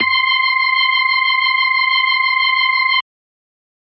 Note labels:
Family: organ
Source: electronic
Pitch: C6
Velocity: 50

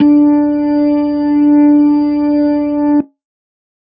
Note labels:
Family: organ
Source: electronic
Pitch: D4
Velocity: 75

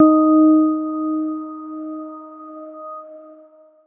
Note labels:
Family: keyboard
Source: electronic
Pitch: D#4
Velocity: 75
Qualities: dark, long release

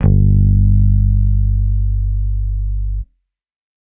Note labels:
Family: bass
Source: electronic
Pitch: G1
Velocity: 75

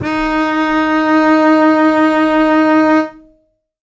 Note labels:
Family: string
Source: acoustic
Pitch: D#4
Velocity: 25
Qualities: reverb

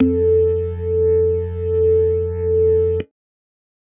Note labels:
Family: organ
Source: electronic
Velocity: 25

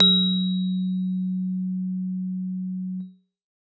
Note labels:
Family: keyboard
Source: acoustic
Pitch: F#3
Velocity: 75

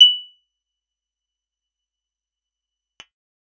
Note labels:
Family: guitar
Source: acoustic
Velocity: 75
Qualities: fast decay, percussive

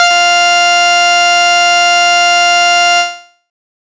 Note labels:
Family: bass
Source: synthesizer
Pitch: F5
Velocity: 75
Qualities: bright, distorted

